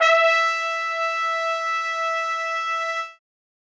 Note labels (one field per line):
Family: brass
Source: acoustic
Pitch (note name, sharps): E5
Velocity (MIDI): 127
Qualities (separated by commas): reverb